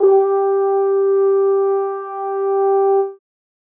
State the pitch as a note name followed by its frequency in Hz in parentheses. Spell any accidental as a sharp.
G4 (392 Hz)